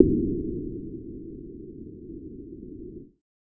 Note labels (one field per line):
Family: bass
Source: synthesizer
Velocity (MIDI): 100